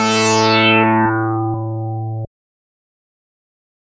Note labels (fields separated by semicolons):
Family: bass; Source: synthesizer; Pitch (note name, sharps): A2; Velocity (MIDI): 75; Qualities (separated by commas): distorted